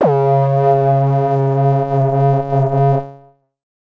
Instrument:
synthesizer lead